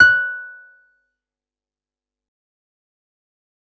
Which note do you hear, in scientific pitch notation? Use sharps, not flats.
F#6